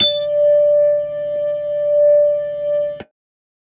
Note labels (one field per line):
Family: organ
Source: electronic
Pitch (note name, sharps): D5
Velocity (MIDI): 100